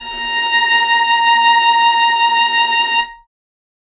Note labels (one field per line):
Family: string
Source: acoustic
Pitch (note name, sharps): A#5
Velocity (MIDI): 25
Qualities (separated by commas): reverb